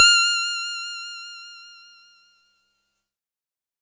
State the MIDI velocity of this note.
25